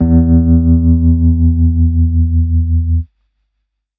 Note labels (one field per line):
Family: keyboard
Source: electronic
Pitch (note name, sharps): E2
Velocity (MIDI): 75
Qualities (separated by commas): distorted